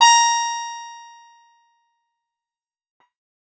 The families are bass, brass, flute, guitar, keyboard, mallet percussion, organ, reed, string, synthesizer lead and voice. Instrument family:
guitar